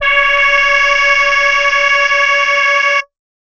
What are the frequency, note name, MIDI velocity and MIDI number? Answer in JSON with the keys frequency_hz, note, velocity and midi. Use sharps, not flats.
{"frequency_hz": 554.4, "note": "C#5", "velocity": 75, "midi": 73}